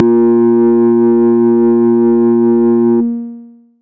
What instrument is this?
synthesizer bass